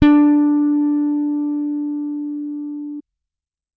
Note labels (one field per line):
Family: bass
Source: electronic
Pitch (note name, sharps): D4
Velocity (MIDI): 100